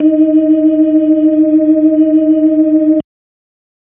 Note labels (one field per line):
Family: organ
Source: electronic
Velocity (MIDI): 100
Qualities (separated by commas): dark